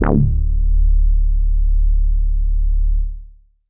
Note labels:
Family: bass; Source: synthesizer; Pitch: D1; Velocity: 50; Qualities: distorted, tempo-synced

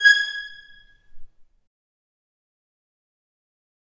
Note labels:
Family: string; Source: acoustic; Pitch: G#6; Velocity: 50; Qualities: bright, fast decay, reverb

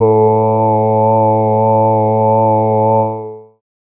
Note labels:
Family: voice; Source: synthesizer; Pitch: A2; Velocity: 100; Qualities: long release

